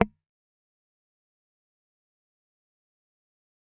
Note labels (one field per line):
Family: guitar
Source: electronic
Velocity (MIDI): 25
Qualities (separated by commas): fast decay, percussive